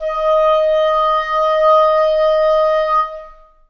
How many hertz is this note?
622.3 Hz